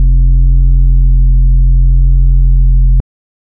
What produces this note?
electronic organ